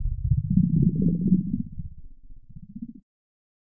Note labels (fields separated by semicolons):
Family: keyboard; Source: electronic; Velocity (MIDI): 25; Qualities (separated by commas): distorted, non-linear envelope